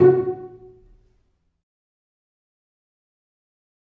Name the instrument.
acoustic string instrument